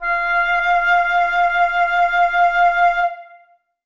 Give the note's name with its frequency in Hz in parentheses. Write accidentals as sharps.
F5 (698.5 Hz)